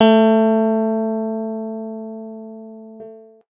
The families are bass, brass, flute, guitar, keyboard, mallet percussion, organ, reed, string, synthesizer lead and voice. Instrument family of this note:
guitar